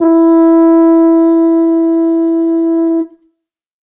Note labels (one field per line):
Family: brass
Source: acoustic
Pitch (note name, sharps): E4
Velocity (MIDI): 75